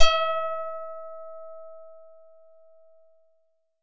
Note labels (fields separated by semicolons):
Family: guitar; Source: synthesizer; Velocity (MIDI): 25